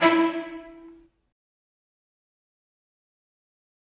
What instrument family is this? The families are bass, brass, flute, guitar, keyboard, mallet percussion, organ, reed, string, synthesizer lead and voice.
string